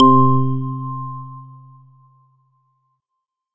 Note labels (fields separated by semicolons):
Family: organ; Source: electronic; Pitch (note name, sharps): C3; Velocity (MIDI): 75